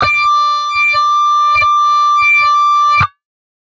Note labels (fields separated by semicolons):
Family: guitar; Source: synthesizer; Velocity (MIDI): 100; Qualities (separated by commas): distorted